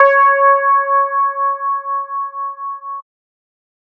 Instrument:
synthesizer bass